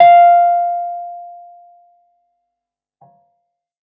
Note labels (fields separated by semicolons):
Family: keyboard; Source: electronic; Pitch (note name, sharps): F5; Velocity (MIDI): 127; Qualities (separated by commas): fast decay